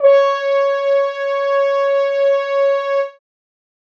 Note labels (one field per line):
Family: brass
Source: acoustic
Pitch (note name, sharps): C#5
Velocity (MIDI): 75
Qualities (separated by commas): reverb